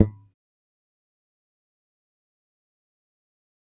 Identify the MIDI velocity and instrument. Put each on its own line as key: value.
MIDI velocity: 25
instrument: electronic bass